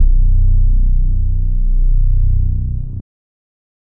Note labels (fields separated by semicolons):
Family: bass; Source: synthesizer; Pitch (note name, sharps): B0; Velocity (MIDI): 127; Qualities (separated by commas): dark